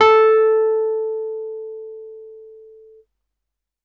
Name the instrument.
electronic keyboard